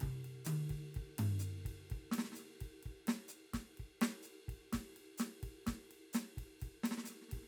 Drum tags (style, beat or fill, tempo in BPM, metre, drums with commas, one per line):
bossa nova
beat
127 BPM
4/4
ride, hi-hat pedal, snare, high tom, mid tom, floor tom, kick